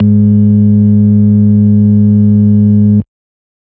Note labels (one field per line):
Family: organ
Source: electronic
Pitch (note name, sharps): G#2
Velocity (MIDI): 100